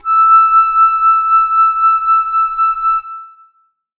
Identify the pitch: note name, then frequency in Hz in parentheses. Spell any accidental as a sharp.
E6 (1319 Hz)